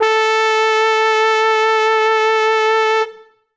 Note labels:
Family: brass; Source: acoustic; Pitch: A4; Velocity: 127; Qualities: bright

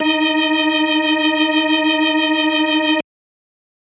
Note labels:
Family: organ; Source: electronic; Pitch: D#4; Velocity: 25

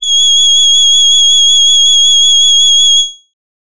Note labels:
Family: voice; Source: synthesizer; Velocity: 127; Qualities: bright

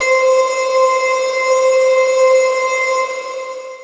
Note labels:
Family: guitar; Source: electronic; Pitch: C5; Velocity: 25; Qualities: long release

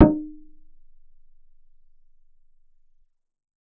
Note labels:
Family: bass; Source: synthesizer; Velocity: 100; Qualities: percussive, reverb

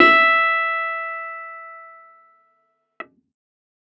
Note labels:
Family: keyboard; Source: electronic; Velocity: 100; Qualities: distorted

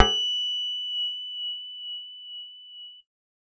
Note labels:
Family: bass; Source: synthesizer; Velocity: 50; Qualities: reverb

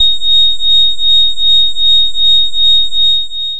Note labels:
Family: bass; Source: synthesizer; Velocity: 75; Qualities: long release

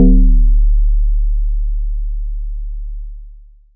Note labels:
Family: mallet percussion; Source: electronic; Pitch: D1; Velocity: 75; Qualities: long release, multiphonic

